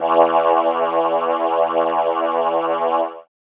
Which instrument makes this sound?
synthesizer keyboard